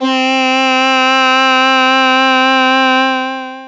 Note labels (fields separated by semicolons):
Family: voice; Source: synthesizer; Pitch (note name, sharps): C4; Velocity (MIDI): 127; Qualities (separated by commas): bright, distorted, long release